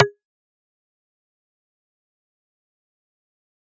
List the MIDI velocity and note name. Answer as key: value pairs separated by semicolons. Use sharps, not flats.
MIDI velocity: 100; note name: G#4